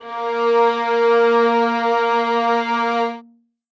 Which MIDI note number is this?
58